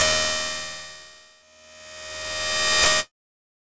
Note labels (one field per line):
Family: guitar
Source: electronic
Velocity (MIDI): 100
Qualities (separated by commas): bright, distorted